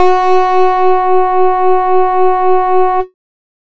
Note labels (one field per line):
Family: bass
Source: synthesizer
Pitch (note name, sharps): F#4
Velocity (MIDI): 75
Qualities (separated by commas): distorted, multiphonic, tempo-synced